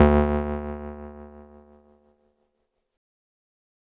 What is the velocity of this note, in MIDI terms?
75